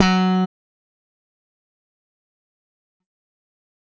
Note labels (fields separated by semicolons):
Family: bass; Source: electronic; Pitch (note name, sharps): F#3; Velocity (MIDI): 75; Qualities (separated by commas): bright, fast decay